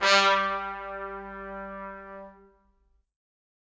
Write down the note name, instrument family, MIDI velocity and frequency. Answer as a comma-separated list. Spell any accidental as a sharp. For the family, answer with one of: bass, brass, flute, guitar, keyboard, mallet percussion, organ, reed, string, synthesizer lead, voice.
G3, brass, 25, 196 Hz